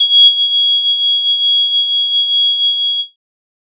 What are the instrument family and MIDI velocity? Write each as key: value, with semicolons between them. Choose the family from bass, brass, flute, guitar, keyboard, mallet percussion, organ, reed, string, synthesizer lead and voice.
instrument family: flute; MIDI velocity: 127